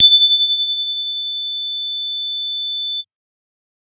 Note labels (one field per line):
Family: bass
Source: synthesizer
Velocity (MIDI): 100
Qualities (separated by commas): bright